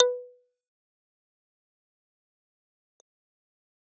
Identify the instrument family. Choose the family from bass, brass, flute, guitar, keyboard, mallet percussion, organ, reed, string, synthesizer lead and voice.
keyboard